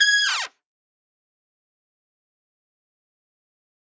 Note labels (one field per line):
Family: brass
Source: acoustic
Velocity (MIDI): 127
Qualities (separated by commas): fast decay, reverb